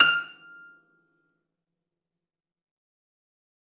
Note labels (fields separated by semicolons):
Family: string; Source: acoustic; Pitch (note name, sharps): F6; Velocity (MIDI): 127; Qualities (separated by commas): fast decay, percussive, reverb